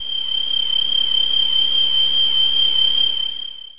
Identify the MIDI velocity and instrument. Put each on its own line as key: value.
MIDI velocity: 100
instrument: synthesizer voice